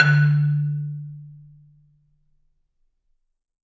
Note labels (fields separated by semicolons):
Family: mallet percussion; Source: acoustic; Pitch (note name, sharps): D3; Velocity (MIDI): 127; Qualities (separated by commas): reverb